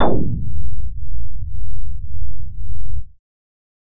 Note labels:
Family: bass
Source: synthesizer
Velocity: 25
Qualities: distorted

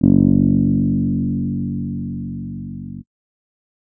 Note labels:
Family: keyboard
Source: electronic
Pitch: F#1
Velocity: 25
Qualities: dark

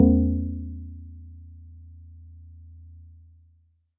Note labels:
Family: mallet percussion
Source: acoustic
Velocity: 25

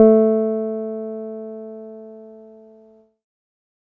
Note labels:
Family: keyboard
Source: electronic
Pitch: A3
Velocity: 100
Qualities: dark

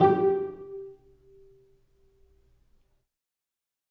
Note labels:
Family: string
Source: acoustic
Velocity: 100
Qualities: dark, reverb

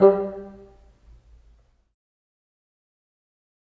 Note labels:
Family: reed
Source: acoustic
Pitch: G3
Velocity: 25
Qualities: fast decay, percussive, reverb

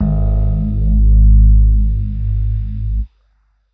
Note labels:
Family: keyboard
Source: electronic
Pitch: G#1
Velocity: 50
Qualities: dark

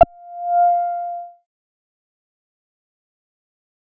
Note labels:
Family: bass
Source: synthesizer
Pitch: F5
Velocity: 25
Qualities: fast decay

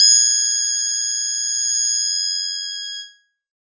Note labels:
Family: keyboard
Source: electronic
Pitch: G#6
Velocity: 100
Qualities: multiphonic

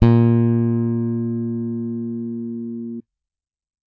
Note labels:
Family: bass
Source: electronic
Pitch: A#2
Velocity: 127

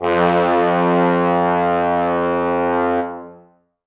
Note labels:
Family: brass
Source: acoustic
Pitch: F2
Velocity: 100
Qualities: reverb

